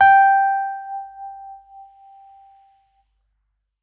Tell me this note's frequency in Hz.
784 Hz